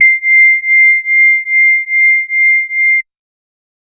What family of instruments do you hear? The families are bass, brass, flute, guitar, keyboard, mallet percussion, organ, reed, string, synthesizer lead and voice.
organ